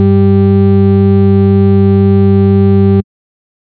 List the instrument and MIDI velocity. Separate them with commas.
synthesizer bass, 127